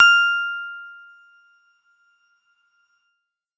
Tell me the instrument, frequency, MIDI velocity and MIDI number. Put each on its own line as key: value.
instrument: electronic keyboard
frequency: 1397 Hz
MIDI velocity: 127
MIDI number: 89